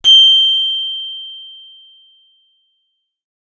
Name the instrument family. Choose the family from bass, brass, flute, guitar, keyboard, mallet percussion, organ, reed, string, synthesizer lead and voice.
guitar